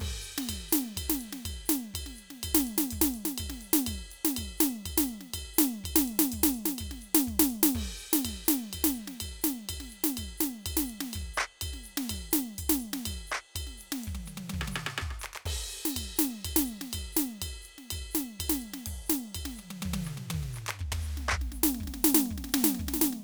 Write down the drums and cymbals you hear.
crash, ride, ride bell, hi-hat pedal, percussion, snare, cross-stick, high tom, mid tom, floor tom and kick